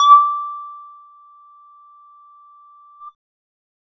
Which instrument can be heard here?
synthesizer bass